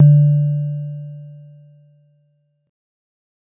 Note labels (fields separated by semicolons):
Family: mallet percussion; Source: acoustic; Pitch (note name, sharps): D3; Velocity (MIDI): 25